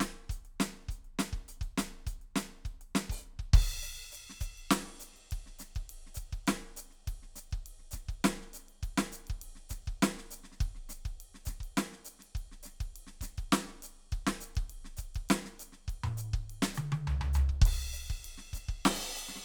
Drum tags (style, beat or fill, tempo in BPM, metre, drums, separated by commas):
rock, beat, 102 BPM, 3/4, crash, ride, closed hi-hat, open hi-hat, hi-hat pedal, snare, high tom, mid tom, floor tom, kick